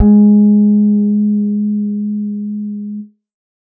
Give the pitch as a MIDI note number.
56